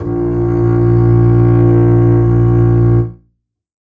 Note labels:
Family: string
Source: acoustic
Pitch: A#1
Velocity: 50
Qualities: reverb

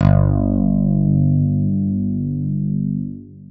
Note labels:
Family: guitar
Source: electronic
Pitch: G1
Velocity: 75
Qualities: long release

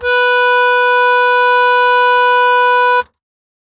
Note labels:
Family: keyboard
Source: acoustic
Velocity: 127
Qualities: bright

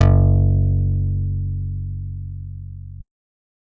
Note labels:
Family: guitar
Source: acoustic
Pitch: F#1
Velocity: 100

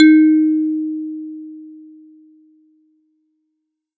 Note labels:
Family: mallet percussion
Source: acoustic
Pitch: D#4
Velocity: 50

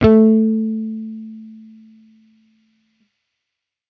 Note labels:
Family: bass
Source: electronic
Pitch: A3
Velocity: 25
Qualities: distorted

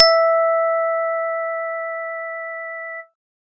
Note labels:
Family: organ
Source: electronic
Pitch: E5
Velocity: 127

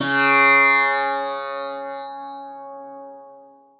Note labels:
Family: guitar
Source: acoustic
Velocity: 50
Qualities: bright, long release, multiphonic, reverb

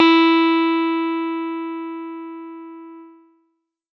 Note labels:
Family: keyboard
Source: electronic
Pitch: E4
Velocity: 100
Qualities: distorted

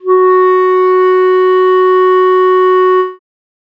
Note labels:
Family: reed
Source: acoustic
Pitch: F#4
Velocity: 100

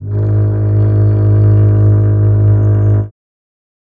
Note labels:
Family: string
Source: acoustic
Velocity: 25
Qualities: dark, reverb

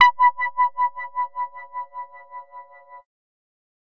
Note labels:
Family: bass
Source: synthesizer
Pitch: B5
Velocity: 75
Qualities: distorted

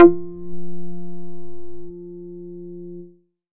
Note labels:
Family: bass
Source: synthesizer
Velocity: 50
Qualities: distorted

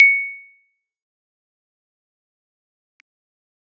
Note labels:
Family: keyboard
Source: electronic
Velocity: 25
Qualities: percussive

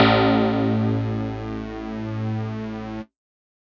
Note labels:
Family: mallet percussion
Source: electronic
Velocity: 50

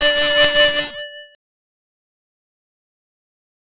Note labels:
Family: bass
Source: synthesizer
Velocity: 25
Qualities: bright, distorted, fast decay, multiphonic

